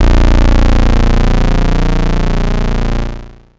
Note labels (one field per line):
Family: bass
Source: synthesizer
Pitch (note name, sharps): A#0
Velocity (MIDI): 25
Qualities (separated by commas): bright, distorted, long release